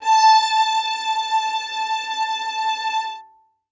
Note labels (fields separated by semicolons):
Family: string; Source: acoustic; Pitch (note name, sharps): A5; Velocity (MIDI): 127; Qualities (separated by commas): reverb